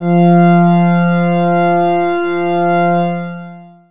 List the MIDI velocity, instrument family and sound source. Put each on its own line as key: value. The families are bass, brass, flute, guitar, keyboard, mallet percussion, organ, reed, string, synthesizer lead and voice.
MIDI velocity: 127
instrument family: organ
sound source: electronic